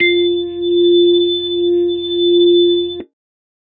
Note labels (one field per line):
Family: organ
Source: electronic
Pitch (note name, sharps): F4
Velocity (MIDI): 127